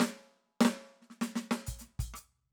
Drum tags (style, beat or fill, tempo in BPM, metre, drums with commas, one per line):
funk
fill
95 BPM
4/4
closed hi-hat, hi-hat pedal, snare, cross-stick, kick